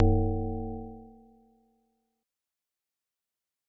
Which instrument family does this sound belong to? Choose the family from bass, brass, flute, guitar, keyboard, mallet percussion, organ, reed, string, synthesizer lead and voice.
mallet percussion